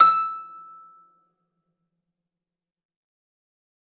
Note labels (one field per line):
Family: string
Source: acoustic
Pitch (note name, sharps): E6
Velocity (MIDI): 127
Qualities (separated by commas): fast decay, percussive, reverb